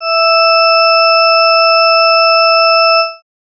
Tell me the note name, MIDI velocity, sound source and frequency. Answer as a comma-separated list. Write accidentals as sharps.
E5, 25, electronic, 659.3 Hz